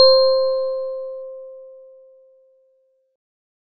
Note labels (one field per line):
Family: organ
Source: electronic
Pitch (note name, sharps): C5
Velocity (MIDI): 25